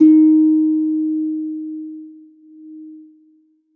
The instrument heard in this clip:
acoustic string instrument